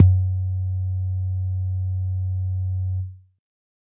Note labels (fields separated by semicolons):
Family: keyboard; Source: electronic; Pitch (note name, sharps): F#2; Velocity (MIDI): 127; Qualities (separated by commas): dark